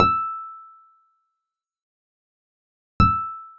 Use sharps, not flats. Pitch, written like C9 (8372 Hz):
E6 (1319 Hz)